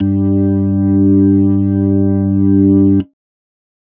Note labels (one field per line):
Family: organ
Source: electronic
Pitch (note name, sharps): G2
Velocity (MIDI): 50